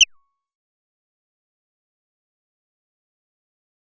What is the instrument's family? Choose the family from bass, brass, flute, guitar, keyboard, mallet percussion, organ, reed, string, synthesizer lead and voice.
bass